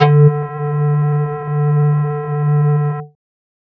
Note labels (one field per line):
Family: flute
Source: synthesizer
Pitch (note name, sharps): D3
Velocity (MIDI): 100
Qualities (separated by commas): distorted